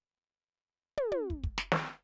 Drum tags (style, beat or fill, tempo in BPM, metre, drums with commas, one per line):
jazz fusion
fill
96 BPM
4/4
snare, high tom, kick